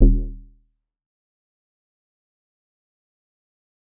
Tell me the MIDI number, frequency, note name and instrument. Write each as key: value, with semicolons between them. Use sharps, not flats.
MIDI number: 27; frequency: 38.89 Hz; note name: D#1; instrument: synthesizer bass